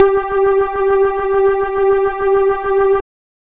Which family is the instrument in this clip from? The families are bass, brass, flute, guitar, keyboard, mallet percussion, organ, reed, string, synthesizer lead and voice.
bass